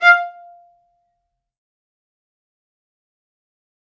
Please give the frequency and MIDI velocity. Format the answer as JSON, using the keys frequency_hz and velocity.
{"frequency_hz": 698.5, "velocity": 127}